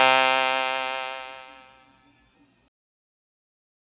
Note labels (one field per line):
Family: keyboard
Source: synthesizer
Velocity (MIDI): 127